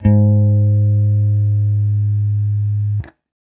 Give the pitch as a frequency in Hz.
103.8 Hz